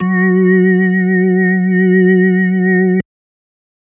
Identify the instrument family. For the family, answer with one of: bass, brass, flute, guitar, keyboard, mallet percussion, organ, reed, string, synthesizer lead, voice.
organ